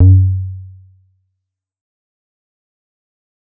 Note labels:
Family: bass; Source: synthesizer; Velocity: 75; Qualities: fast decay

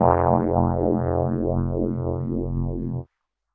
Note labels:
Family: keyboard; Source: electronic; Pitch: F1; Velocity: 100; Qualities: distorted, non-linear envelope

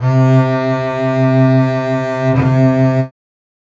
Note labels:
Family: string; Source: acoustic; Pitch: C3; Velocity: 100; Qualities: reverb

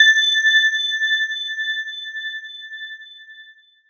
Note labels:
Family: mallet percussion; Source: electronic; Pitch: A6; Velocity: 50; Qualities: bright, long release

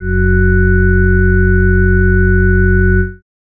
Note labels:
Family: organ; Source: electronic; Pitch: F#1; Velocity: 100

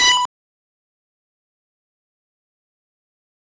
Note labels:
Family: bass; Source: synthesizer; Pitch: B5; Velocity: 75; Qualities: bright, distorted, fast decay, percussive

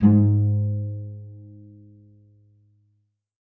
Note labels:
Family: string; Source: acoustic; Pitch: G#2; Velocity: 75; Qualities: dark, reverb

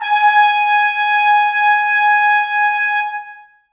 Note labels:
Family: brass; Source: acoustic; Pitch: G#5; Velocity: 100; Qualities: long release, reverb

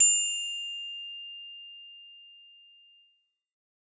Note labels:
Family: bass; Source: synthesizer; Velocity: 127; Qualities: bright, distorted

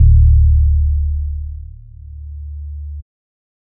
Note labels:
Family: bass; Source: synthesizer; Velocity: 127

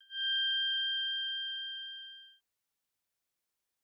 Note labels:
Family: bass; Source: synthesizer; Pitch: G6; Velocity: 25; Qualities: bright, distorted, fast decay

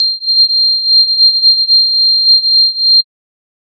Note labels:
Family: mallet percussion; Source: synthesizer; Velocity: 75; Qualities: bright, multiphonic, non-linear envelope

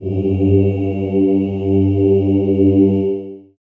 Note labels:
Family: voice; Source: acoustic; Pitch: G2; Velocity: 75; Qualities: dark, long release, reverb

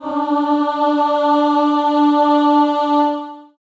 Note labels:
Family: voice; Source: acoustic; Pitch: D4; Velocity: 127; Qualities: long release, reverb

